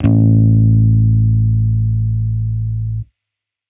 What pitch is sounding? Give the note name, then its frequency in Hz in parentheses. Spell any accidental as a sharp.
A1 (55 Hz)